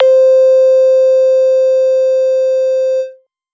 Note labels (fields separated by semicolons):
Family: bass; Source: synthesizer; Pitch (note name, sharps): C5; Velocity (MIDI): 25; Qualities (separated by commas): distorted